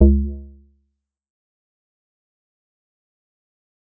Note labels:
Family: bass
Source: synthesizer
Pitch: C#2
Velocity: 50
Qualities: dark, fast decay, percussive

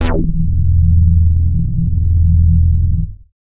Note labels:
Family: bass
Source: synthesizer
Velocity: 100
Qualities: distorted

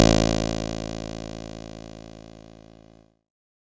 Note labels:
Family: keyboard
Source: electronic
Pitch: A1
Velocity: 50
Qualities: bright

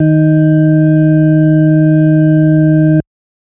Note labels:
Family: organ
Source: electronic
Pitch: D#3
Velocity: 127

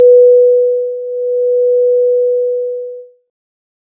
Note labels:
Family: synthesizer lead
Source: synthesizer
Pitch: B4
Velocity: 127

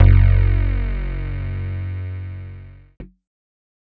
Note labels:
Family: keyboard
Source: electronic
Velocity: 75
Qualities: distorted

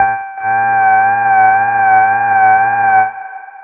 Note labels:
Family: bass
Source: synthesizer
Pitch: G5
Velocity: 100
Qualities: long release, reverb

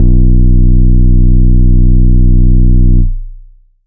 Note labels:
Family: bass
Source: synthesizer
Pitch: B0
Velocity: 127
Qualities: long release

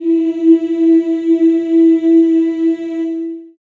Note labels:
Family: voice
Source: acoustic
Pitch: E4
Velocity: 50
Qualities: long release, reverb

